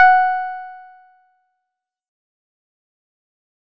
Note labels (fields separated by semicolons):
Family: guitar; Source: synthesizer; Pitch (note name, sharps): F#5; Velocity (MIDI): 100; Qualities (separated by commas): fast decay